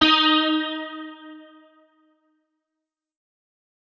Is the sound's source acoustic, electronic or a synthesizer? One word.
electronic